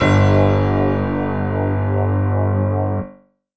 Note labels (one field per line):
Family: keyboard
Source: electronic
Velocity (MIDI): 127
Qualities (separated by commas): reverb